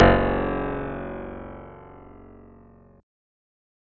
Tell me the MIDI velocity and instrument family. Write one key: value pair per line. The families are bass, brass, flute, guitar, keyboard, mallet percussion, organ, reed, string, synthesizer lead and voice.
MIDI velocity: 75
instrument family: synthesizer lead